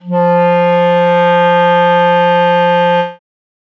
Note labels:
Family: reed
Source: acoustic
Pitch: F3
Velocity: 127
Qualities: dark

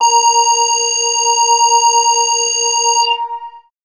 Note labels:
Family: bass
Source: synthesizer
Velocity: 127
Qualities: distorted, long release, multiphonic

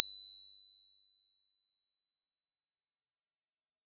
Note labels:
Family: mallet percussion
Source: acoustic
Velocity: 75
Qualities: bright

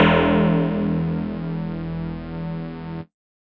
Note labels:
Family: mallet percussion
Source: electronic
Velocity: 50

